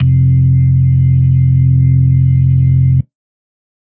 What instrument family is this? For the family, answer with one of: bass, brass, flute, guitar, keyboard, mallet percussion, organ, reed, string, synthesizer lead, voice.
organ